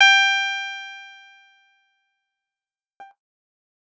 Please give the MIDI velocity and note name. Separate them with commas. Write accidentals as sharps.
127, G5